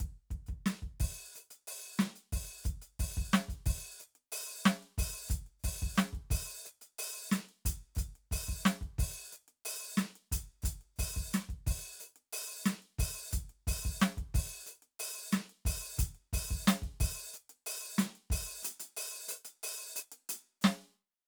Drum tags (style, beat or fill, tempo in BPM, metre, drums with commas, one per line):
hip-hop
beat
90 BPM
4/4
closed hi-hat, open hi-hat, hi-hat pedal, snare, kick